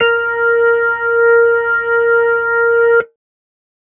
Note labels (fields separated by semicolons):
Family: organ; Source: electronic; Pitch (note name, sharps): A#4; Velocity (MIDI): 100